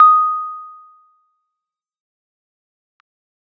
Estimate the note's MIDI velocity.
50